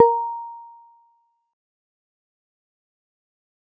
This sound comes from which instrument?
synthesizer guitar